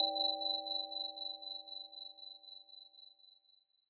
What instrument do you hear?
electronic mallet percussion instrument